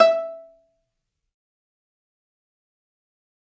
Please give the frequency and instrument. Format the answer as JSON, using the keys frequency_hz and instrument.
{"frequency_hz": 659.3, "instrument": "acoustic string instrument"}